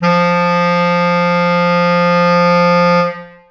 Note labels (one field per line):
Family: reed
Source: acoustic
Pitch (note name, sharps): F3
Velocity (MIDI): 127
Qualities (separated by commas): reverb